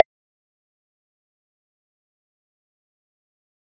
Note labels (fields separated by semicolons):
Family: mallet percussion; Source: acoustic; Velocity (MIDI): 75; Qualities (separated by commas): fast decay, percussive